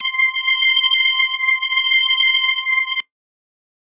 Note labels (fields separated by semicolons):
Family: organ; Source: electronic; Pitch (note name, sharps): C6; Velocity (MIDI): 50